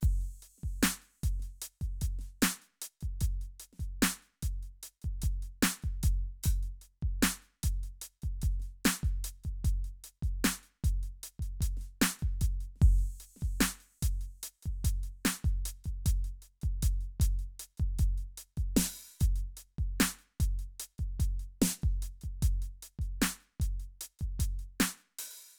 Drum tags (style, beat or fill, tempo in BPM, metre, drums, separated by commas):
hip-hop, beat, 75 BPM, 4/4, crash, closed hi-hat, open hi-hat, hi-hat pedal, snare, kick